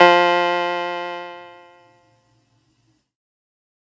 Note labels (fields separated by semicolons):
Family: keyboard; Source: electronic; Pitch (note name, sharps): F3; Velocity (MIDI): 75; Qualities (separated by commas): bright, distorted